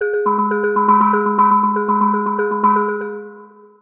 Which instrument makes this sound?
synthesizer mallet percussion instrument